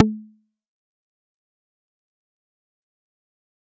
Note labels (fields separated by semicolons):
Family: bass; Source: synthesizer; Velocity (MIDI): 127; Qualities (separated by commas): fast decay, percussive